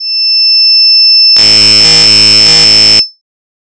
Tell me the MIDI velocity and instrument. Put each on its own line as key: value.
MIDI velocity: 25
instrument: synthesizer voice